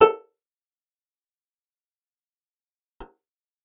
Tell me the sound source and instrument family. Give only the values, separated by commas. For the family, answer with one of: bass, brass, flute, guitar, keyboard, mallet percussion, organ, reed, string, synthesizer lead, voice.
acoustic, guitar